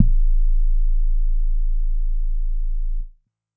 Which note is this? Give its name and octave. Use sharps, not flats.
A0